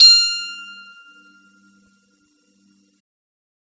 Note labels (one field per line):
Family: guitar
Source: electronic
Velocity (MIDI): 127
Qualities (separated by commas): bright, percussive, reverb